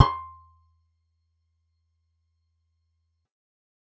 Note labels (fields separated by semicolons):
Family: guitar; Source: acoustic; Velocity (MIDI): 25; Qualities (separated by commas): percussive